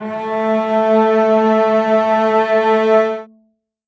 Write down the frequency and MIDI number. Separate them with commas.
220 Hz, 57